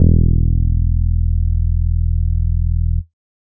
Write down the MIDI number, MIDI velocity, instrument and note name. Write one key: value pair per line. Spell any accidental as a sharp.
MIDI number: 28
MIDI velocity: 127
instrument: synthesizer bass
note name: E1